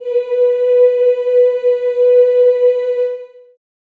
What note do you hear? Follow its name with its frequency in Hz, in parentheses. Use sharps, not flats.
B4 (493.9 Hz)